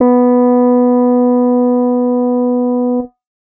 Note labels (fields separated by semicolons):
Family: guitar; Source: electronic; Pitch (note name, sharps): B3; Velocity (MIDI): 50; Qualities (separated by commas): reverb